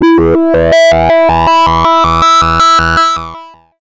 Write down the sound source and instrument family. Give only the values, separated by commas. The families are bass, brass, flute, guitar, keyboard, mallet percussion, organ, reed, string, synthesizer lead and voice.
synthesizer, bass